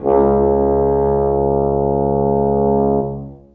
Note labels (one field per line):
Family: brass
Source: acoustic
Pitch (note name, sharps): C#2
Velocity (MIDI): 50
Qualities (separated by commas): dark, long release, reverb